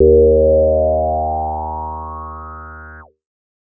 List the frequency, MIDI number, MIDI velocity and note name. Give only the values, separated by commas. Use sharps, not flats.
77.78 Hz, 39, 25, D#2